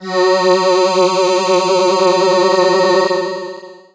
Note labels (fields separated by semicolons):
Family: voice; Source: synthesizer; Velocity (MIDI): 100; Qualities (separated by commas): bright, distorted, long release